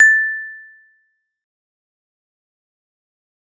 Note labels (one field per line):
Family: mallet percussion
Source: acoustic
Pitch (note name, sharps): A6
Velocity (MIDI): 75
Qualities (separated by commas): fast decay, percussive